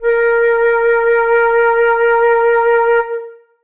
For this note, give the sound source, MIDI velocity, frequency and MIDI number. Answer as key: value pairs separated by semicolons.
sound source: acoustic; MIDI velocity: 75; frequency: 466.2 Hz; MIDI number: 70